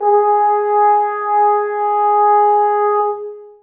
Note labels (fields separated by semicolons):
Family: brass; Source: acoustic; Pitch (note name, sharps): G#4; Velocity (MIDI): 75; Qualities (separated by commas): long release, reverb